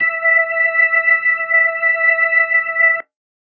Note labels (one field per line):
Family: organ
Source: electronic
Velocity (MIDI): 25